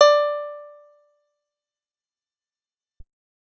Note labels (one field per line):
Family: guitar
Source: acoustic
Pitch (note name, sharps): D5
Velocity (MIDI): 127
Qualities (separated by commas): fast decay, percussive